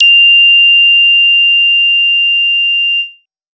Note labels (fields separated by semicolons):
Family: bass; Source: synthesizer; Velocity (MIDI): 50; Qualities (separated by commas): bright, distorted